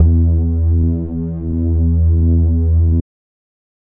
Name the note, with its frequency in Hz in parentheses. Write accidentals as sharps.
E2 (82.41 Hz)